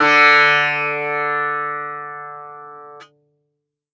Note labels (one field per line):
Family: guitar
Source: acoustic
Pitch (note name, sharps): D3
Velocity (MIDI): 100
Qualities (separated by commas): bright, multiphonic, reverb